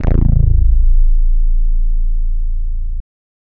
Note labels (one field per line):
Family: bass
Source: synthesizer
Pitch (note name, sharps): A0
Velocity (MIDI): 75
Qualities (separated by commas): distorted